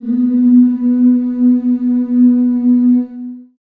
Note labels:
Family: voice; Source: acoustic; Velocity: 25; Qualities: dark, long release, reverb

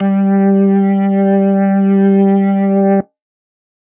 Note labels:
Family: organ; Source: electronic; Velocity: 75; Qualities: distorted

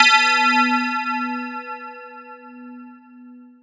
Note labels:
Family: mallet percussion; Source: electronic; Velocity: 127; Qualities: long release

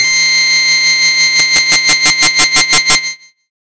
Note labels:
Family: bass; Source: synthesizer; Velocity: 100; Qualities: bright, distorted

